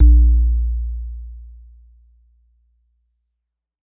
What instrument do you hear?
acoustic mallet percussion instrument